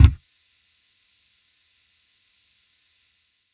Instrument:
electronic bass